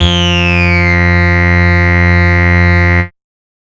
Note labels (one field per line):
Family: bass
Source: synthesizer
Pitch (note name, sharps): F2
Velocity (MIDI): 75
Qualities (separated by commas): bright, distorted, multiphonic